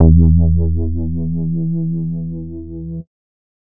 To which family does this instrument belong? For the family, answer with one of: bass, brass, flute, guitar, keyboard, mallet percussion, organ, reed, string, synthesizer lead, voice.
bass